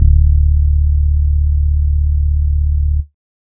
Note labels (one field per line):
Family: bass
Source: synthesizer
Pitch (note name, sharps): D1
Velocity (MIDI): 25